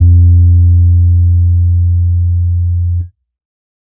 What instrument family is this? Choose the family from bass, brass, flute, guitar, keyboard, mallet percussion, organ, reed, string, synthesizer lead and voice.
keyboard